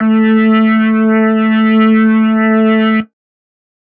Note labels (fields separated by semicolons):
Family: organ; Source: electronic; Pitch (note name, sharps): A3; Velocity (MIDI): 75